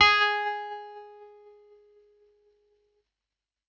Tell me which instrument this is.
electronic keyboard